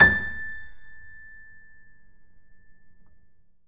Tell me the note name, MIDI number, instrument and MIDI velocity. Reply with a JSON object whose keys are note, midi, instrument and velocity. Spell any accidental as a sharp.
{"note": "A6", "midi": 93, "instrument": "acoustic keyboard", "velocity": 75}